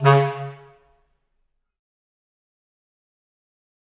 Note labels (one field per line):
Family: reed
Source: acoustic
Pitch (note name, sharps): C#3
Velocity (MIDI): 100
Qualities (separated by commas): fast decay, percussive, reverb